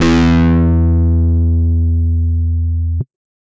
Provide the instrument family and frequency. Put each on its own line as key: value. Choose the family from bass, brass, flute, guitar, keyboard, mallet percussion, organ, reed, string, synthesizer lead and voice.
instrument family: guitar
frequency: 82.41 Hz